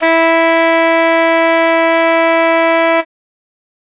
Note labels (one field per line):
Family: reed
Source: acoustic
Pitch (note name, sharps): E4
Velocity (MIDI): 100